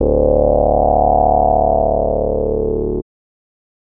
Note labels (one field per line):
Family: bass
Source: synthesizer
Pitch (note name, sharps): D1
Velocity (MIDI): 50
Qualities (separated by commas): distorted